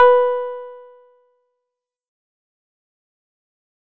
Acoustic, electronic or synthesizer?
synthesizer